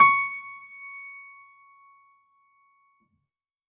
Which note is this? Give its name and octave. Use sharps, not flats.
C#6